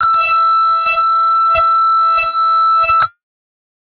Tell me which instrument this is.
electronic guitar